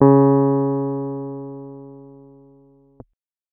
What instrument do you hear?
electronic keyboard